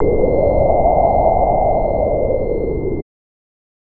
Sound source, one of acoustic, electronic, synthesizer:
synthesizer